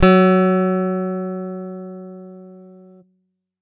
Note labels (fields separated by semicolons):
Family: guitar; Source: electronic; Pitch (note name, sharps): F#3; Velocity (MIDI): 75